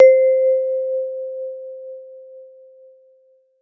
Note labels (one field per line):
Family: mallet percussion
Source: acoustic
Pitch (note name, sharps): C5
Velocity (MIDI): 100